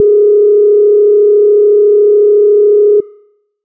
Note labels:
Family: bass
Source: synthesizer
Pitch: G#4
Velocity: 50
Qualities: dark

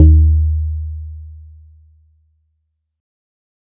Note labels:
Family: guitar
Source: synthesizer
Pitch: D#2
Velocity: 25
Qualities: dark

